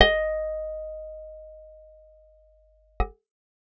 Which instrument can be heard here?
acoustic guitar